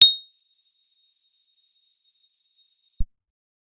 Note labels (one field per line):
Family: guitar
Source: acoustic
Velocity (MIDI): 50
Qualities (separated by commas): bright, percussive